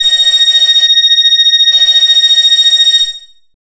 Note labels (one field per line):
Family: bass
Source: synthesizer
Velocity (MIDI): 127